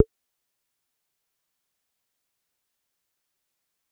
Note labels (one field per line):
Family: bass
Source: synthesizer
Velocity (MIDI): 127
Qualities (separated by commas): fast decay, percussive